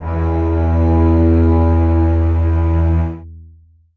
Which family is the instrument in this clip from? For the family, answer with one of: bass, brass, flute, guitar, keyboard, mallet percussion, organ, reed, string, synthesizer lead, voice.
string